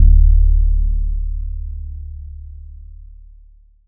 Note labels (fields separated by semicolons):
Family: mallet percussion; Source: electronic; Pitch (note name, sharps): D1; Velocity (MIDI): 25; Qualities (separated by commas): long release